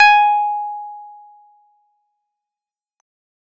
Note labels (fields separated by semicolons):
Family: keyboard; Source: electronic; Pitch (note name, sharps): G#5; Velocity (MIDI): 127; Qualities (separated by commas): distorted, fast decay